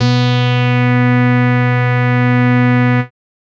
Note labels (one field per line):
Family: bass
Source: synthesizer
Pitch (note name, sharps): B2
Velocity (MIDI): 100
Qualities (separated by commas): bright, distorted